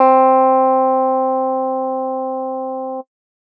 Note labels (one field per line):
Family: guitar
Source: electronic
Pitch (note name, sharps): C4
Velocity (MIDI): 50